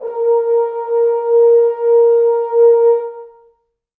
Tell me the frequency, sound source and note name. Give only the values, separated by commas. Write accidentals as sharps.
466.2 Hz, acoustic, A#4